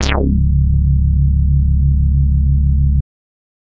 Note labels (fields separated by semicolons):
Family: bass; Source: synthesizer; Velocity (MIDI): 100; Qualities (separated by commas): distorted